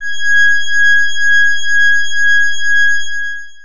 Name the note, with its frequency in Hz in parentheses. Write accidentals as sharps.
G#6 (1661 Hz)